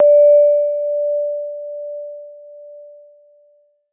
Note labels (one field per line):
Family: keyboard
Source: electronic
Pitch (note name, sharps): D5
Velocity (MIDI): 75